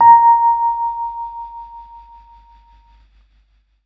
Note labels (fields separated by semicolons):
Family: keyboard; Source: electronic; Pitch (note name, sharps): A#5; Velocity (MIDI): 50